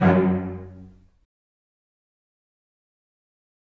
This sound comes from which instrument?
acoustic string instrument